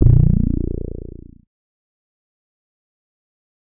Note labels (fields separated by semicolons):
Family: bass; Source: synthesizer; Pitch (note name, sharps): A#0; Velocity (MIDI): 50; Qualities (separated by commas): distorted, fast decay